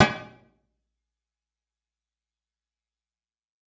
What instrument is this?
electronic guitar